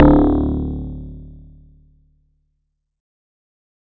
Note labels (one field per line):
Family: guitar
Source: acoustic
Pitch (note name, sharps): D1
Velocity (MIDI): 100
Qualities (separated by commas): distorted